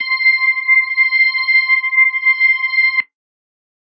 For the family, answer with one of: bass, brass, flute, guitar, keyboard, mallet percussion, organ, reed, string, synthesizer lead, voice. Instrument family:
organ